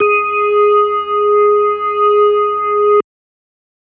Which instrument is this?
electronic organ